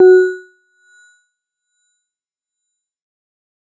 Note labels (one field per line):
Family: mallet percussion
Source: electronic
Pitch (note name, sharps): F#4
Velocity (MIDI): 100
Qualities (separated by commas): percussive